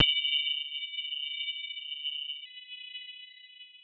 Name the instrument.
synthesizer mallet percussion instrument